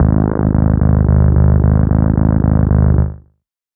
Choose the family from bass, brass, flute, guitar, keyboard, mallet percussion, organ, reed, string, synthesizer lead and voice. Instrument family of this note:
bass